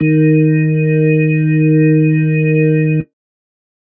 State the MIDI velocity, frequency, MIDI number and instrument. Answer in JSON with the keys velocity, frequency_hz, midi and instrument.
{"velocity": 25, "frequency_hz": 155.6, "midi": 51, "instrument": "electronic organ"}